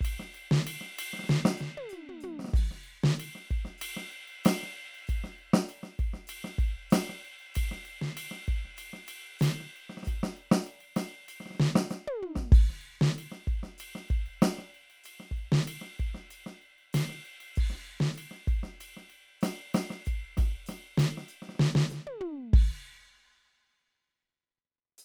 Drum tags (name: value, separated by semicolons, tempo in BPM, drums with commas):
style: jazz fusion; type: beat; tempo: 96 BPM; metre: 4/4; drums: crash, ride, hi-hat pedal, snare, high tom, floor tom, kick